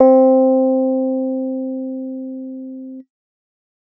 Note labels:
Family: keyboard; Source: electronic; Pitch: C4; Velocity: 75

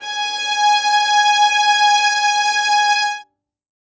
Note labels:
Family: string; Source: acoustic; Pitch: G#5; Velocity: 127; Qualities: reverb

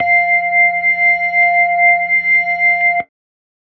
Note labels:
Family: keyboard; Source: electronic; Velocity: 100

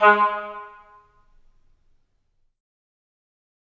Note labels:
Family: reed; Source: acoustic; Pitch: G#3; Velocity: 75; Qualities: fast decay, percussive, reverb

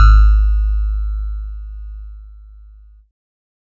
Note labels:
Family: keyboard; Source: electronic; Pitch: G#1; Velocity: 100; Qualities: distorted

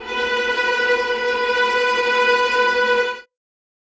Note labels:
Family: string; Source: acoustic; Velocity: 50; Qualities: bright, non-linear envelope, reverb

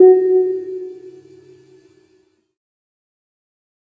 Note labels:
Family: keyboard; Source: electronic; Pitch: F#4; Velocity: 50; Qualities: dark, fast decay

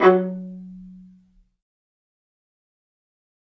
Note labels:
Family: string; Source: acoustic; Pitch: F#3; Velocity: 100; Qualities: fast decay, percussive, reverb

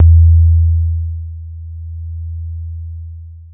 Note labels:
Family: keyboard; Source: electronic; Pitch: E2; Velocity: 100; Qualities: dark, long release

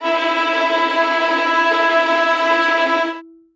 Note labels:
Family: string; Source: acoustic; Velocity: 127; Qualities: bright, non-linear envelope, reverb

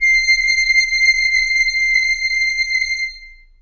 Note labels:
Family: reed; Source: acoustic; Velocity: 100; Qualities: long release, reverb

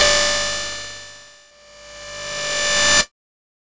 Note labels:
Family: guitar; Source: electronic; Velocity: 25; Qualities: bright, distorted

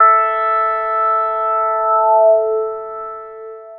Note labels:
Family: synthesizer lead; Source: synthesizer; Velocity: 50; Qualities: long release

